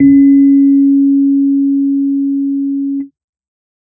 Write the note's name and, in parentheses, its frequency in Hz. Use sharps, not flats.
C#4 (277.2 Hz)